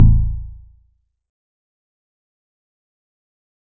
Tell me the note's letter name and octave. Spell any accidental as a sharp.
A0